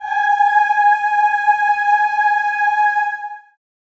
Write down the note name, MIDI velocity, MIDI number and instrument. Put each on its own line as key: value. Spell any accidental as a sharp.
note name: G#5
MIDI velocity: 25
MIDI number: 80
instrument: acoustic voice